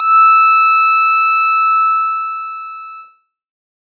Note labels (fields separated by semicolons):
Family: keyboard; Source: electronic; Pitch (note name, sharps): E6; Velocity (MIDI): 50; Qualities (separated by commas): bright, distorted, multiphonic